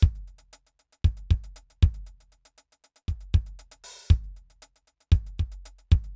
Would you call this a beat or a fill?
beat